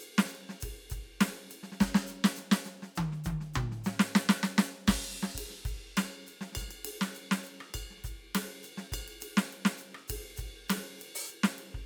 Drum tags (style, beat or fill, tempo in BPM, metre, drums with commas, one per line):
Brazilian
beat
101 BPM
4/4
crash, ride, ride bell, open hi-hat, hi-hat pedal, snare, cross-stick, high tom, mid tom, kick